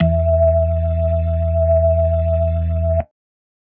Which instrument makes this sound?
electronic organ